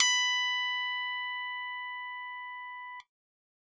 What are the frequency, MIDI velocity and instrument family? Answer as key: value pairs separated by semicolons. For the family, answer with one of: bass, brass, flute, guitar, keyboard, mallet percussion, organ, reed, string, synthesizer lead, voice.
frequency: 987.8 Hz; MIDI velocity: 127; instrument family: keyboard